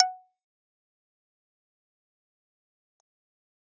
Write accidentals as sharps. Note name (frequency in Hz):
F#5 (740 Hz)